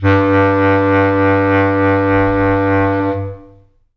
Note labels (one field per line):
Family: reed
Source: acoustic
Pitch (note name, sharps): G2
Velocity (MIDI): 25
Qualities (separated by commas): long release, reverb